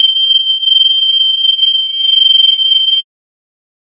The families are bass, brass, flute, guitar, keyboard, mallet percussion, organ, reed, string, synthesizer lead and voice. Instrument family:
mallet percussion